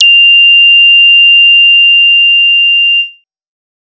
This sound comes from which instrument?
synthesizer bass